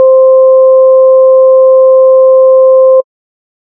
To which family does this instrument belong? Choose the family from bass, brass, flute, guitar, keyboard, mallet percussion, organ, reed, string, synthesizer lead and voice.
bass